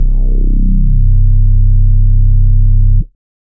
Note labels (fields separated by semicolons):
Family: bass; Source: synthesizer; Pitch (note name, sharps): C1; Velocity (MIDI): 50; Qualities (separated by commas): dark, distorted